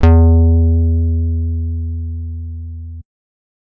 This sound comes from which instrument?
electronic guitar